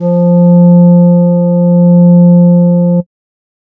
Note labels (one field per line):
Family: flute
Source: synthesizer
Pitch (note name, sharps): F3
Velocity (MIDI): 127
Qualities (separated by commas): dark